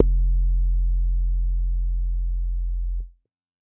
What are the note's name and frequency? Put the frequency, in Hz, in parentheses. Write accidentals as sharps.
F1 (43.65 Hz)